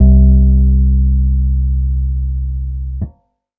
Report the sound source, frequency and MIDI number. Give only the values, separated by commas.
electronic, 65.41 Hz, 36